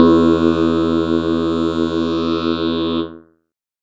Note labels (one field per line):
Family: keyboard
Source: electronic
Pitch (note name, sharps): E2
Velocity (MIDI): 100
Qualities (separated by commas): bright, distorted, multiphonic